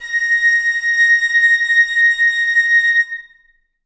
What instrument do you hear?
acoustic reed instrument